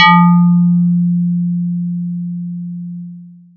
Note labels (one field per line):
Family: mallet percussion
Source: electronic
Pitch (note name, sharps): F3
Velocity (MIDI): 100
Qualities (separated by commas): long release, multiphonic